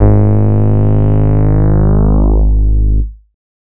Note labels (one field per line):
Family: bass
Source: synthesizer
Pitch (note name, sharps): G#1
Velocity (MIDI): 50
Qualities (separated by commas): distorted